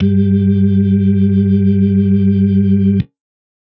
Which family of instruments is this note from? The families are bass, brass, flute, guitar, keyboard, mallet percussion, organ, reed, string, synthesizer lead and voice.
organ